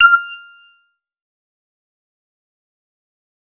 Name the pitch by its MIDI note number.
89